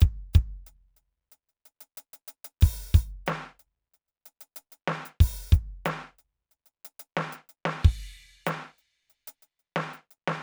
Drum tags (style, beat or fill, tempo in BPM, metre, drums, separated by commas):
hip-hop, beat, 92 BPM, 4/4, crash, closed hi-hat, open hi-hat, hi-hat pedal, snare, kick